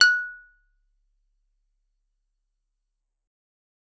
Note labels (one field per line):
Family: guitar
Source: acoustic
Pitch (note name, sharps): F#6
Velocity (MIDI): 100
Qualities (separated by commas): percussive